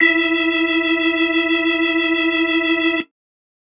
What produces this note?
electronic organ